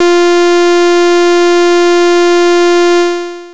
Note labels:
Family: bass; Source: synthesizer; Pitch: F4; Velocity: 25; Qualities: bright, distorted, long release

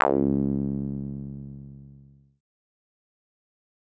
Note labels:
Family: synthesizer lead; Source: synthesizer; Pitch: C#2; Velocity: 100; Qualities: distorted, fast decay

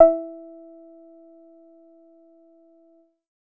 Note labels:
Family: bass; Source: synthesizer; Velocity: 25; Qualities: dark, percussive

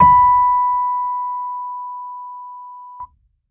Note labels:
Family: keyboard; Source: electronic; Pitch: B5; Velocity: 75

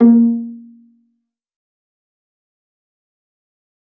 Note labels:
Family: string; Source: acoustic; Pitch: A#3; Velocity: 127; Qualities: dark, fast decay, percussive, reverb

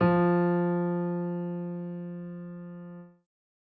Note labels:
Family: keyboard; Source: acoustic; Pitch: F3; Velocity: 25

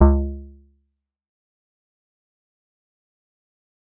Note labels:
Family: bass; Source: synthesizer; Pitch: C#2; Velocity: 100; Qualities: dark, fast decay, percussive

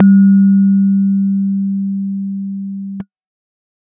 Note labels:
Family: keyboard; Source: electronic; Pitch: G3; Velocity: 50

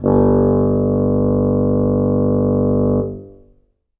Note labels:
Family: reed; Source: acoustic; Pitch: G1; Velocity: 25; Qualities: reverb

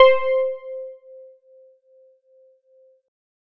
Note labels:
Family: keyboard; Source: electronic; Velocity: 100

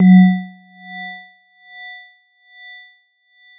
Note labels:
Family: mallet percussion; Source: electronic; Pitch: F#3; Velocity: 127; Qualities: long release, percussive

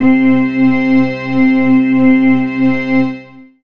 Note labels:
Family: organ; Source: electronic; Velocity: 100; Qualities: long release, reverb

